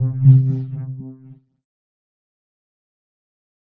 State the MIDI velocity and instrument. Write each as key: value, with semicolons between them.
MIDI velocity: 25; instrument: electronic keyboard